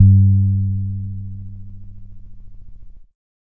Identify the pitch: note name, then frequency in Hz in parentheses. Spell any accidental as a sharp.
G2 (98 Hz)